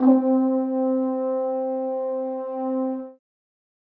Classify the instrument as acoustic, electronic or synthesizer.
acoustic